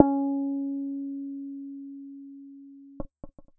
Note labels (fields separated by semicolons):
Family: bass; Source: synthesizer; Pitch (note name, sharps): C#4; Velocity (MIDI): 75; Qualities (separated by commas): dark, reverb